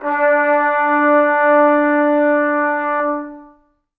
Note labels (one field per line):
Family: brass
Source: acoustic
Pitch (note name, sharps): D4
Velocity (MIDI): 25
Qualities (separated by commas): long release, reverb